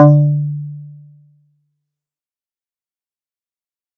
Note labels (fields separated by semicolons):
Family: guitar; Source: synthesizer; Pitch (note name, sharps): D3; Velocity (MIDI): 75; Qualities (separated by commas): dark, fast decay